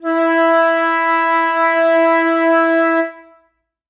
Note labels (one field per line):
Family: flute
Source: acoustic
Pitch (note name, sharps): E4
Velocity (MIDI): 127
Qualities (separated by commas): reverb